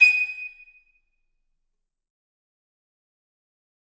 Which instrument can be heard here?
acoustic reed instrument